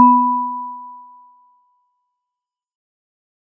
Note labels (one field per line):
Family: mallet percussion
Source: acoustic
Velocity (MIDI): 75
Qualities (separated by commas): fast decay